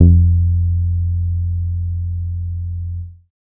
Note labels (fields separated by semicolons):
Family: bass; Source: synthesizer; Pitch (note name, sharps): F2; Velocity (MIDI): 25; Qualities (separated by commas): dark